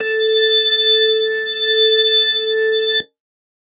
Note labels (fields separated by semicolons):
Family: organ; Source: electronic; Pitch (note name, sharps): A4; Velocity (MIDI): 127